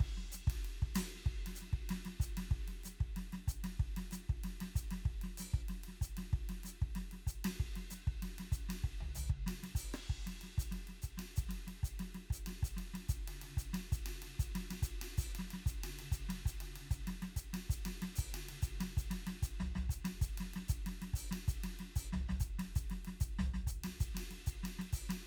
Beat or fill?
beat